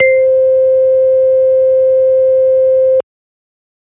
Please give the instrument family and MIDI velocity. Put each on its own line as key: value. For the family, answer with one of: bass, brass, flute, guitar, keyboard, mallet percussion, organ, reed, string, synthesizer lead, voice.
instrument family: organ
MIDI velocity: 100